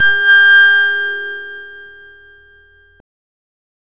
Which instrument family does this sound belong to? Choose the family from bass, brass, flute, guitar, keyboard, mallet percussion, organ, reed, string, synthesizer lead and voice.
bass